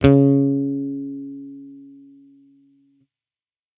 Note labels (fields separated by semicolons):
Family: bass; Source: electronic; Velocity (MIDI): 127